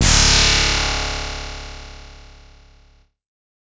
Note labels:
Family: bass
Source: synthesizer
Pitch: C#1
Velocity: 100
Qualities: bright, distorted

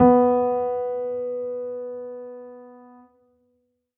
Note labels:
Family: keyboard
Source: acoustic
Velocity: 75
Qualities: reverb

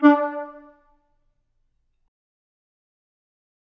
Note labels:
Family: flute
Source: acoustic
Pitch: D4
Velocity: 100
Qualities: fast decay, percussive, reverb

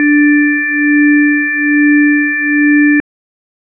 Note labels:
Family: organ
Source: electronic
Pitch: D4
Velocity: 25

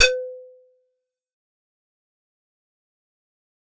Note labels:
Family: keyboard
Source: acoustic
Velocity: 127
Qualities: fast decay, percussive

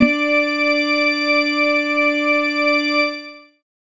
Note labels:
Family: organ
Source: electronic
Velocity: 25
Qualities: reverb

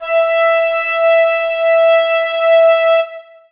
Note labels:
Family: reed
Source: acoustic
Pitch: E5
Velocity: 100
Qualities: reverb

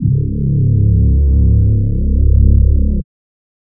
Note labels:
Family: voice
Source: synthesizer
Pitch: C#1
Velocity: 100

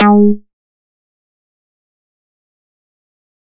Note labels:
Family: bass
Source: synthesizer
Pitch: G#3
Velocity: 75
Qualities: fast decay, percussive

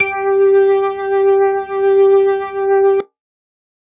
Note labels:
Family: organ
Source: electronic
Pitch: G4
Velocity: 75

